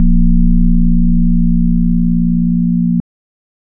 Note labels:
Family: organ; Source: electronic; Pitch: A#0; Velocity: 25

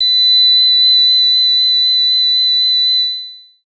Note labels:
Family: bass; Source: synthesizer; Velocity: 75; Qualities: bright, distorted, long release

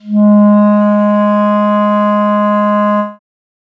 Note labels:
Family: reed; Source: acoustic; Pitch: G#3; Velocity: 100; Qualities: dark

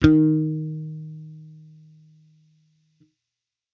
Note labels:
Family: bass; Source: electronic; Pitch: D#3; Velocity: 100

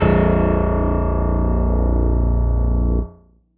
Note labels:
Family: keyboard; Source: electronic; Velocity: 100

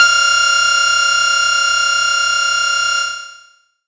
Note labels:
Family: bass; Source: synthesizer; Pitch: F6; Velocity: 100; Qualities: bright, distorted, long release

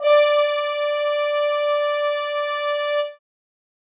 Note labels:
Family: brass; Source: acoustic; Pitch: D5; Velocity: 127; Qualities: bright, reverb

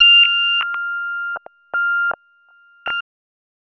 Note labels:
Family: bass; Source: synthesizer; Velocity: 127; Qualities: tempo-synced

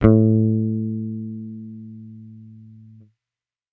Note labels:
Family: bass; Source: electronic; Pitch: A2; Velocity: 50

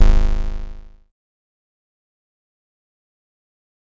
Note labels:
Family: bass; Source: synthesizer; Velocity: 100; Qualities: bright, distorted, fast decay

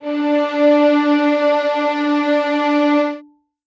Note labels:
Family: string; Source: acoustic; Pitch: D4; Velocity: 50; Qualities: reverb

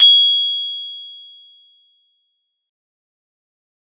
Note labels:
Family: mallet percussion; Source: acoustic; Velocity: 75; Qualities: bright, fast decay

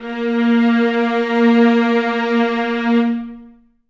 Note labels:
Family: string; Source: acoustic; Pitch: A#3; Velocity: 50; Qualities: long release, reverb

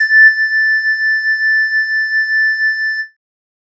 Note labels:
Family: flute; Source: synthesizer; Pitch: A6; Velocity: 100; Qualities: distorted

